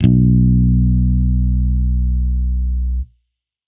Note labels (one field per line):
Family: bass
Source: electronic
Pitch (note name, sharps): B1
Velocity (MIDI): 75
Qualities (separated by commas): distorted